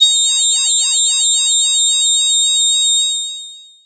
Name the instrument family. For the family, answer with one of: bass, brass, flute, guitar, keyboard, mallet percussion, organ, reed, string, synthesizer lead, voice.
voice